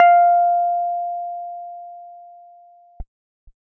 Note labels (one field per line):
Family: keyboard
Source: electronic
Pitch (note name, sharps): F5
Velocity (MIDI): 75